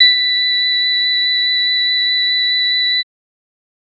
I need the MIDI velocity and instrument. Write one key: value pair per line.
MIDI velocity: 50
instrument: electronic organ